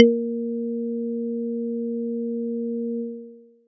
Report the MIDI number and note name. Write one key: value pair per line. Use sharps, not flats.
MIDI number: 58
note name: A#3